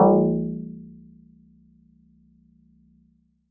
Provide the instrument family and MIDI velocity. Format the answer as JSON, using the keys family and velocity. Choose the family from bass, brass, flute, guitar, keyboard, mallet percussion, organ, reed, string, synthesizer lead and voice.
{"family": "mallet percussion", "velocity": 75}